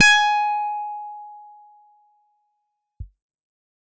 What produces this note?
electronic guitar